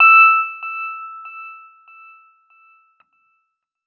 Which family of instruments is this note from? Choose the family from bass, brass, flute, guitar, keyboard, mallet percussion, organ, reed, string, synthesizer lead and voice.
keyboard